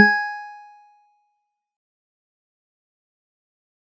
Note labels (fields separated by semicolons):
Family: mallet percussion; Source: acoustic; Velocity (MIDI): 127; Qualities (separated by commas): fast decay, percussive